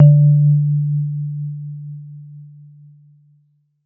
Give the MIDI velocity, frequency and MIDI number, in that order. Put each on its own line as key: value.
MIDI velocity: 75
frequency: 146.8 Hz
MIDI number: 50